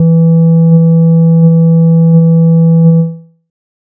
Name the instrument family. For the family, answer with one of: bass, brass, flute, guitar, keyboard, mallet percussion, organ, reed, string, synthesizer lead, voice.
bass